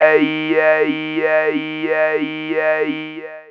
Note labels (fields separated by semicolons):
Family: voice; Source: synthesizer; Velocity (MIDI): 50; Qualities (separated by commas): long release, non-linear envelope, tempo-synced